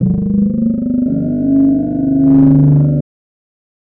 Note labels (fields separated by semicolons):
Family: voice; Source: synthesizer; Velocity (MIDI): 25; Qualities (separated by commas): distorted